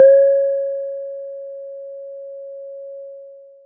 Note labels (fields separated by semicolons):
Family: mallet percussion; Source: acoustic; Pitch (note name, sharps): C#5; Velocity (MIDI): 25; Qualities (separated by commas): long release